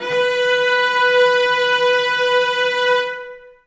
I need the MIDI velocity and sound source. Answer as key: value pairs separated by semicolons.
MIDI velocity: 100; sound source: acoustic